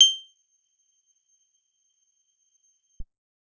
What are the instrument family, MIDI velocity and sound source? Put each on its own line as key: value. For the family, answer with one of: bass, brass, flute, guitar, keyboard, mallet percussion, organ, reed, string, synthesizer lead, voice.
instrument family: guitar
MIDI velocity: 100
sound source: acoustic